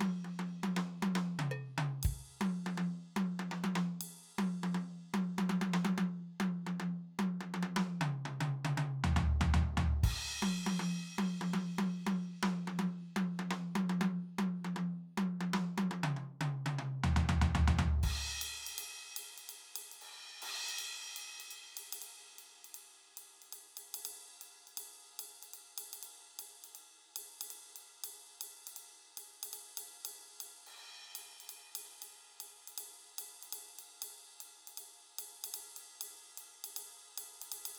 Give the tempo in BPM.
120 BPM